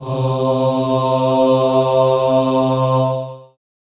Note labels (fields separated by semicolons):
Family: voice; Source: acoustic; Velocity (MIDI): 25; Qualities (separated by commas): long release, reverb